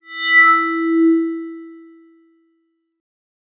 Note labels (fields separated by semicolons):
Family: mallet percussion; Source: electronic; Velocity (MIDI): 75; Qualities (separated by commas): bright